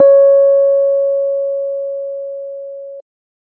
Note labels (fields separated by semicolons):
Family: keyboard; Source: electronic; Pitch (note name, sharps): C#5; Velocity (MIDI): 75; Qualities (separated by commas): dark